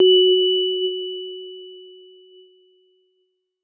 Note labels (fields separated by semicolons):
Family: keyboard; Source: electronic; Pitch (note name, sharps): F#4; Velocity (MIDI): 50